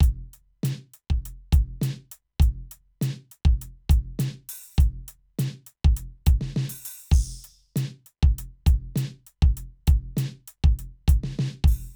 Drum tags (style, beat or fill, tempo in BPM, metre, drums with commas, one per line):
rock
beat
100 BPM
4/4
crash, closed hi-hat, open hi-hat, hi-hat pedal, snare, kick